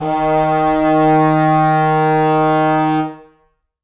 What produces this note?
acoustic reed instrument